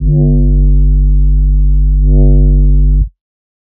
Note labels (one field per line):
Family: bass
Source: synthesizer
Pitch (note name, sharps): G1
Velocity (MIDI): 127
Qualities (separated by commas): dark